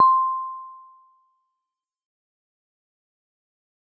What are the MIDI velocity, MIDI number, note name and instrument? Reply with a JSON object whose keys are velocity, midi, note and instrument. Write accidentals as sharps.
{"velocity": 100, "midi": 84, "note": "C6", "instrument": "acoustic mallet percussion instrument"}